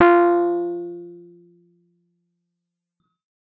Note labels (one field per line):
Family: keyboard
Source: electronic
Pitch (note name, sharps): F4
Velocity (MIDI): 100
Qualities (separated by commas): distorted, fast decay